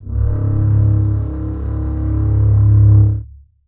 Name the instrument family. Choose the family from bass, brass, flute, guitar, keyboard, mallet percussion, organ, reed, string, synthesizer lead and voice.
string